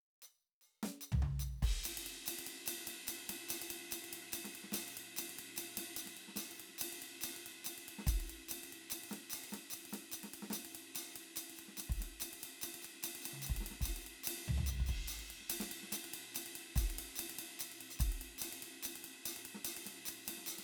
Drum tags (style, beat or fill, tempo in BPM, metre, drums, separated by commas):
fast jazz, beat, 290 BPM, 4/4, crash, ride, hi-hat pedal, percussion, snare, high tom, floor tom, kick